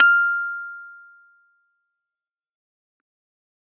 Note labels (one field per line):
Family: keyboard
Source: electronic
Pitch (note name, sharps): F6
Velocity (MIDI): 100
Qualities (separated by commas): fast decay